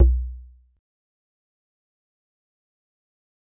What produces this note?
acoustic mallet percussion instrument